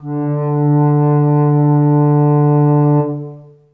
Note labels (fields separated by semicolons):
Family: flute; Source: acoustic; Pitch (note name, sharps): D3; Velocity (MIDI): 75; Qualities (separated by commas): long release, reverb